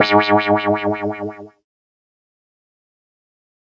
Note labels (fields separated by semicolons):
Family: keyboard; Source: synthesizer; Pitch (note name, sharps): G#2; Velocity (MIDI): 75; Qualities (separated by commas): distorted, fast decay